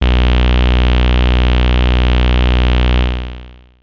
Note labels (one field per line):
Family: bass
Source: synthesizer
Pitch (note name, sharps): B1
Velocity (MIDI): 100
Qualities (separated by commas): bright, distorted, long release